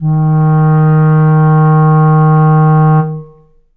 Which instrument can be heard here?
acoustic reed instrument